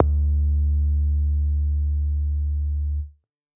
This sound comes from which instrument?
synthesizer bass